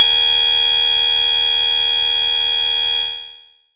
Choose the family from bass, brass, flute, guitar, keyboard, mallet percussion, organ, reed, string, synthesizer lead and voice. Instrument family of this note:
bass